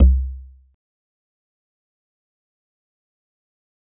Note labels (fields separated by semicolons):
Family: mallet percussion; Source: acoustic; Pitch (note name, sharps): C2; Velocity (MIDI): 25; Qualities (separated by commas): fast decay, percussive